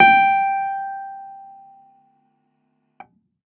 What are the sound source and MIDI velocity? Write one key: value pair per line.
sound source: electronic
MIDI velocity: 50